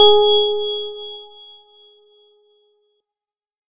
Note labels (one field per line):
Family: organ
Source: electronic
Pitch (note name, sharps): G#4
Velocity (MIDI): 50